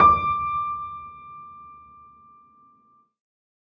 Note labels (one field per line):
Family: keyboard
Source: acoustic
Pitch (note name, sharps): D6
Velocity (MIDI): 75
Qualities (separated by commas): reverb